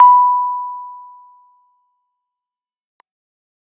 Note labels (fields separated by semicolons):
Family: keyboard; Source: electronic; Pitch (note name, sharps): B5; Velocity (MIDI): 50; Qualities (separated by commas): fast decay